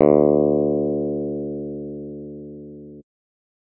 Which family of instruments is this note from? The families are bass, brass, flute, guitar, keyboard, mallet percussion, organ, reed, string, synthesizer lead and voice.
guitar